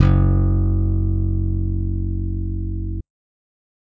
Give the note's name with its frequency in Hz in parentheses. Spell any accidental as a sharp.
F#1 (46.25 Hz)